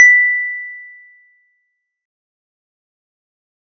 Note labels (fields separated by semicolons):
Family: mallet percussion; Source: acoustic; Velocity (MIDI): 50; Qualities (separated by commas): fast decay